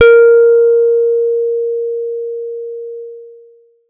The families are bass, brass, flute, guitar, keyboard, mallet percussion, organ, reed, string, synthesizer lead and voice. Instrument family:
guitar